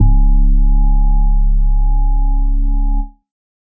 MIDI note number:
25